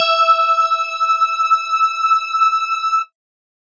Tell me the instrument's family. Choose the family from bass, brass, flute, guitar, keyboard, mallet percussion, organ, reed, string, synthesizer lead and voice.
mallet percussion